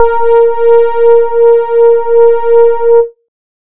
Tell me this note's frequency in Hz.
466.2 Hz